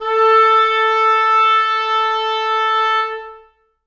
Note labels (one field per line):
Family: reed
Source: acoustic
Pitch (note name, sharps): A4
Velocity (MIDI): 127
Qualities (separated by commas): reverb